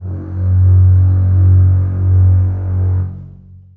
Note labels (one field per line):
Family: string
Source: acoustic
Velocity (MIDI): 75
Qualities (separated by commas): long release, reverb